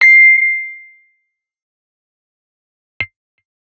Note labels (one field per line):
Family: guitar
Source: electronic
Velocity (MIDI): 25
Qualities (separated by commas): distorted, fast decay